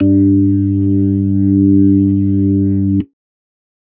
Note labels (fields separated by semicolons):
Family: organ; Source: electronic; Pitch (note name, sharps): G2; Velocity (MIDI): 50